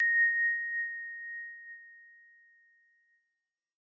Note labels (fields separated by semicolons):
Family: keyboard; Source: electronic; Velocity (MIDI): 75; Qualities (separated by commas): bright